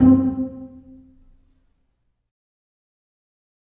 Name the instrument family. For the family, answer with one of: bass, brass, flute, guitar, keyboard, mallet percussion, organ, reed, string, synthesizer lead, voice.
string